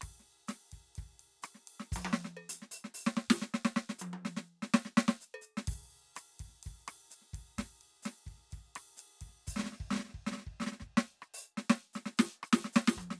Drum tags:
bossa nova, beat, 127 BPM, 4/4, ride, closed hi-hat, open hi-hat, hi-hat pedal, percussion, snare, cross-stick, high tom, kick

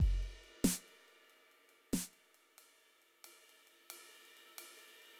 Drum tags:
jazz, beat, 92 BPM, 4/4, ride, snare, kick

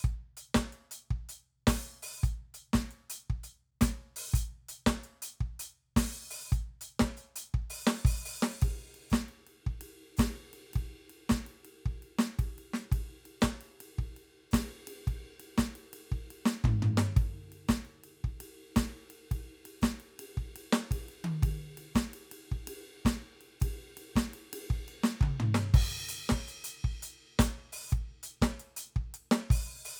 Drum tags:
rock shuffle, beat, 112 BPM, 4/4, crash, ride, ride bell, closed hi-hat, open hi-hat, hi-hat pedal, snare, high tom, mid tom, floor tom, kick

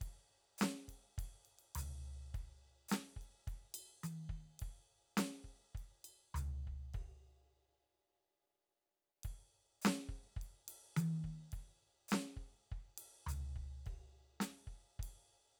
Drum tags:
Motown, beat, 104 BPM, 4/4, crash, ride, ride bell, hi-hat pedal, snare, high tom, floor tom, kick

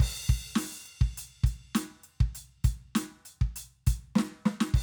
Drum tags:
rock, beat, 100 BPM, 4/4, crash, closed hi-hat, open hi-hat, snare, kick

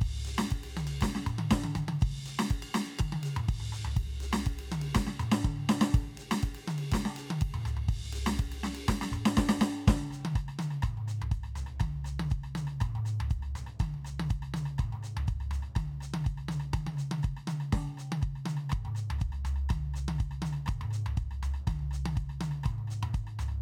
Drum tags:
Latin, beat, 122 BPM, 4/4, ride, ride bell, hi-hat pedal, snare, cross-stick, high tom, mid tom, floor tom, kick

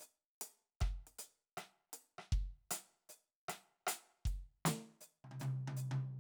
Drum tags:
reggae, beat, 78 BPM, 4/4, closed hi-hat, hi-hat pedal, snare, cross-stick, high tom, kick

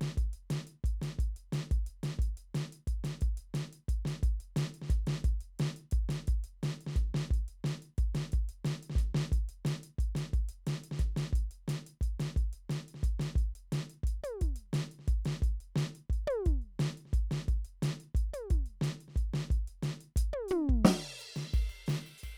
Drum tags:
chacarera, beat, 118 BPM, 4/4, crash, ride, closed hi-hat, hi-hat pedal, snare, high tom, floor tom, kick

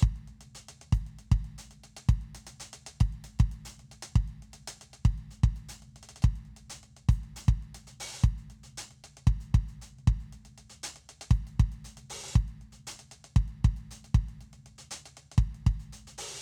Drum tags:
funk, beat, 117 BPM, 4/4, closed hi-hat, open hi-hat, hi-hat pedal, kick

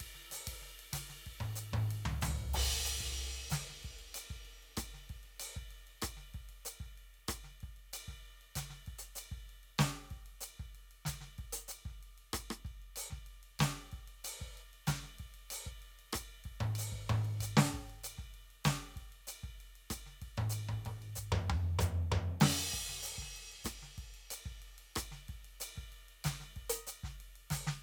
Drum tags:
Brazilian baião, beat, 95 BPM, 4/4, crash, ride, ride bell, closed hi-hat, hi-hat pedal, snare, cross-stick, high tom, mid tom, floor tom, kick

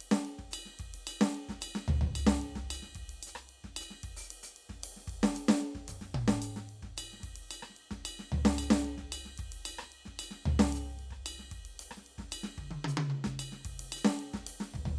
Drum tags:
songo, beat, 112 BPM, 4/4, ride, ride bell, closed hi-hat, open hi-hat, hi-hat pedal, snare, cross-stick, high tom, mid tom, floor tom, kick

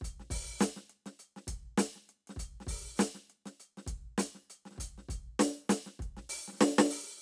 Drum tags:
funk, beat, 100 BPM, 4/4, closed hi-hat, open hi-hat, hi-hat pedal, snare, kick

